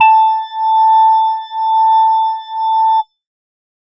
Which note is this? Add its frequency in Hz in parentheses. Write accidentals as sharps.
A5 (880 Hz)